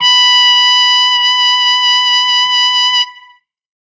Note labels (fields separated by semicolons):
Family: brass; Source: acoustic; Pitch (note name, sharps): B5; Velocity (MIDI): 127